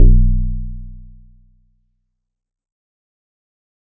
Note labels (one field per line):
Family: keyboard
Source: electronic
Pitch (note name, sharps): B0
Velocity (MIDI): 75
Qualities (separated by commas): dark, fast decay